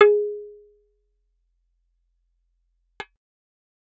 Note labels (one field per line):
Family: bass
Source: synthesizer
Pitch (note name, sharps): G#4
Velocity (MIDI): 127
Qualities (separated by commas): percussive